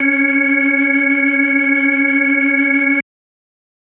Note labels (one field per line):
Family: organ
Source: electronic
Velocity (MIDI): 50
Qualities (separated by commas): dark